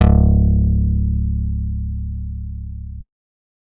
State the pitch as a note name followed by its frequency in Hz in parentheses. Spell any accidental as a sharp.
C#1 (34.65 Hz)